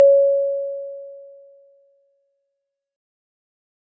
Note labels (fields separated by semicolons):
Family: mallet percussion; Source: acoustic; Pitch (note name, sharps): C#5; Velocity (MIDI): 100; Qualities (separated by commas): bright, fast decay